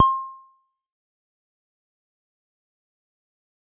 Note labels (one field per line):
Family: bass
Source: synthesizer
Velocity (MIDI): 127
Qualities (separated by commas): fast decay, percussive